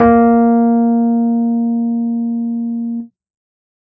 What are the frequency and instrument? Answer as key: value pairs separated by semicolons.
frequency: 233.1 Hz; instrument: electronic keyboard